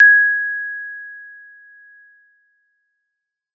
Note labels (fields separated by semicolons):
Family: mallet percussion; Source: acoustic; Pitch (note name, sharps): G#6; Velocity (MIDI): 127